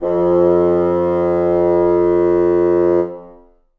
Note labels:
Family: reed; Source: acoustic; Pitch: F2; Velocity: 100; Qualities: reverb

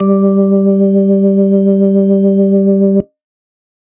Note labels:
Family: organ; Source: electronic; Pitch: G3; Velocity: 50

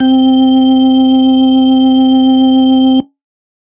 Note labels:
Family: organ; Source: electronic; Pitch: C4; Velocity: 50

